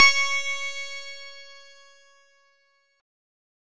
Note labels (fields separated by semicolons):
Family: synthesizer lead; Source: synthesizer; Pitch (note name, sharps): C#5; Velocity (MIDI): 50; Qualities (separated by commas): bright, distorted